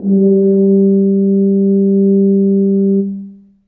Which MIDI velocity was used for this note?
50